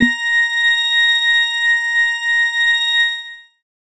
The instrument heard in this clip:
electronic organ